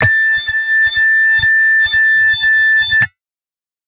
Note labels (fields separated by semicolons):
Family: guitar; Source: synthesizer; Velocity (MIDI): 127; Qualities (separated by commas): bright, distorted